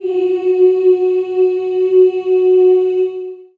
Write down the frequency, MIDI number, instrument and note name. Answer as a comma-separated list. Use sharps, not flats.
370 Hz, 66, acoustic voice, F#4